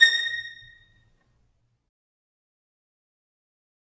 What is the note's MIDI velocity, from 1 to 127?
50